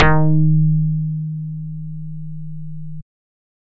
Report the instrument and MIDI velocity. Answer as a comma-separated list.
synthesizer bass, 75